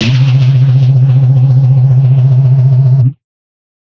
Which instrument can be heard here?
electronic guitar